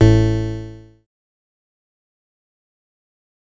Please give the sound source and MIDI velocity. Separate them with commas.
synthesizer, 25